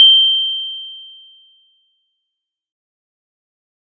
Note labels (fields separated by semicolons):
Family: keyboard; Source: electronic; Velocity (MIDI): 75; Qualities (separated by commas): bright, distorted, fast decay